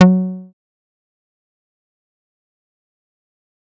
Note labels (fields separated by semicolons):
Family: bass; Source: synthesizer; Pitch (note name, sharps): F#3; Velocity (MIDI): 127; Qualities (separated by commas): fast decay, percussive